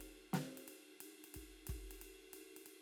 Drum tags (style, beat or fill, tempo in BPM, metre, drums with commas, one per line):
rock
beat
90 BPM
4/4
ride, snare, kick